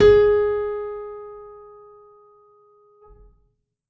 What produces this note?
acoustic keyboard